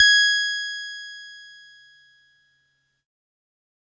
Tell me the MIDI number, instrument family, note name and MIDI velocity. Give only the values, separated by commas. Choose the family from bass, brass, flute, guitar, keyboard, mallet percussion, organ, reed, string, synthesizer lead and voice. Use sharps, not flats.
92, keyboard, G#6, 25